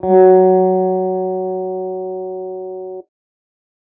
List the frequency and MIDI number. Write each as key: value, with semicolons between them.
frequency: 185 Hz; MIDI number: 54